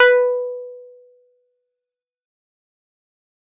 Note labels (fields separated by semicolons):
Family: keyboard; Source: electronic; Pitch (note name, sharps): B4; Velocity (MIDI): 100; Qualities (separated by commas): fast decay